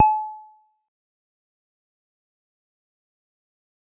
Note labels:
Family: bass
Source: synthesizer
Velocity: 25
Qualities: fast decay, percussive

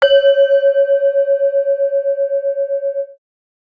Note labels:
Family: mallet percussion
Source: acoustic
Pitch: C#5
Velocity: 127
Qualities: multiphonic

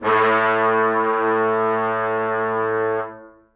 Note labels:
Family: brass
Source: acoustic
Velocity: 75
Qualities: reverb

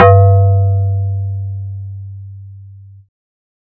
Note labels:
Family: bass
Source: synthesizer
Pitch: G2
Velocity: 127

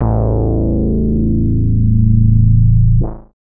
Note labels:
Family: bass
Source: synthesizer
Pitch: A0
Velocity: 25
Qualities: distorted, multiphonic

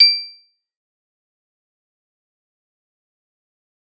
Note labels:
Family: mallet percussion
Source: acoustic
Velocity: 25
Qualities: bright, fast decay, percussive

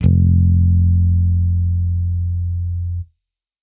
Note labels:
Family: bass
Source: electronic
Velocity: 100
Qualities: distorted

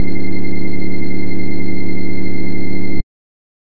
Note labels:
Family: bass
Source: synthesizer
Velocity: 75

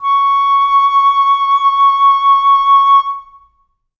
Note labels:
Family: flute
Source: acoustic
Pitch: C#6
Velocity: 75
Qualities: reverb

